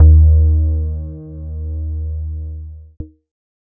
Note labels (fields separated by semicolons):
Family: keyboard; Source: electronic; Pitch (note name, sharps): D#2; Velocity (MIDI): 25; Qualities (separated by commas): dark, distorted